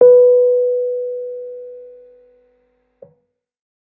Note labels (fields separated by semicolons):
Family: keyboard; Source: electronic; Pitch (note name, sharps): B4; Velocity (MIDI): 25